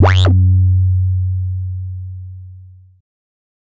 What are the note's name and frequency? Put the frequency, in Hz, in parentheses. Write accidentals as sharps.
F#2 (92.5 Hz)